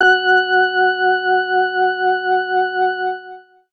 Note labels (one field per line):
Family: organ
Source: electronic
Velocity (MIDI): 75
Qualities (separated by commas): distorted